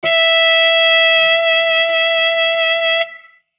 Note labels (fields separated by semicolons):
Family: brass; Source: acoustic; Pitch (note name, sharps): E5; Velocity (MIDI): 127